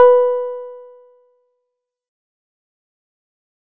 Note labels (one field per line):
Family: guitar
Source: synthesizer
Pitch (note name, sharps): B4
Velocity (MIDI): 75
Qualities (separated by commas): dark, fast decay